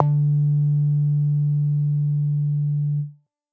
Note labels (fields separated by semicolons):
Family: bass; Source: synthesizer; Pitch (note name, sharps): D3; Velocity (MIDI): 25; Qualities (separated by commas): distorted